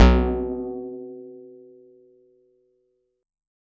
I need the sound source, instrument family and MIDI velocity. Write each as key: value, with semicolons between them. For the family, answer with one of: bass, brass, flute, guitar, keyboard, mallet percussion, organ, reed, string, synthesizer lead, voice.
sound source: electronic; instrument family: guitar; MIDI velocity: 75